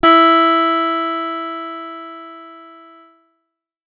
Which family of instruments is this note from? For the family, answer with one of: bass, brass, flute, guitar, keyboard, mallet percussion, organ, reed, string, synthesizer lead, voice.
guitar